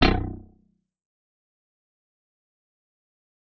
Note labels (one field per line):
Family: guitar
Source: electronic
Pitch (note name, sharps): B0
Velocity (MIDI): 75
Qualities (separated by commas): fast decay, percussive